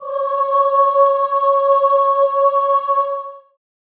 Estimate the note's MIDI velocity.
50